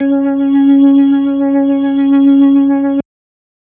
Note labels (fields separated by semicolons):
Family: organ; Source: electronic; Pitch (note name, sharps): C#4; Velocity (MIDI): 25